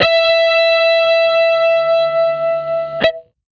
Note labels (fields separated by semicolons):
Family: guitar; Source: electronic; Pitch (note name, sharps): E5; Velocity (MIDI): 25; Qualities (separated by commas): distorted